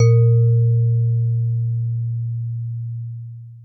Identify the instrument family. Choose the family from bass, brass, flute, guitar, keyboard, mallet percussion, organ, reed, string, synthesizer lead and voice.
mallet percussion